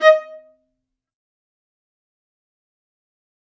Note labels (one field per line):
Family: string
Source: acoustic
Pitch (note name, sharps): D#5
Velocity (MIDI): 127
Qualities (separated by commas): fast decay, percussive, reverb